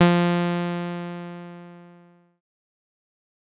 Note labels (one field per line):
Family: bass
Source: synthesizer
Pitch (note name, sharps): F3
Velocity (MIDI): 127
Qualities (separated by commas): bright, distorted, fast decay